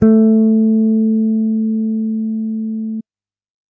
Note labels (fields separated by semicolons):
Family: bass; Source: electronic; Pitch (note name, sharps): A3; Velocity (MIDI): 75